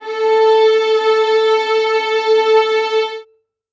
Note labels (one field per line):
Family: string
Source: acoustic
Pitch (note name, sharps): A4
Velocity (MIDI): 100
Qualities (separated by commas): reverb